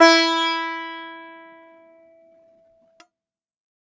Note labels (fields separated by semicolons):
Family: guitar; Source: acoustic; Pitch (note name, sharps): E4; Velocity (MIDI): 25; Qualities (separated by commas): bright, multiphonic, reverb